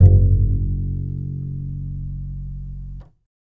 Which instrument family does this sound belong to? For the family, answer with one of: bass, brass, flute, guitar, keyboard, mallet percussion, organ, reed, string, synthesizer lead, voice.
bass